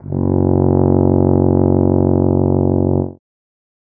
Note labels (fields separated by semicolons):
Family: brass; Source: acoustic; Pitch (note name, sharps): F#1; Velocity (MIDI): 50; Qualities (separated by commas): dark